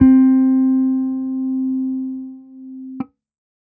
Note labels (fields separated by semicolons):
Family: bass; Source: electronic; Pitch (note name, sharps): C4; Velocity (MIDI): 25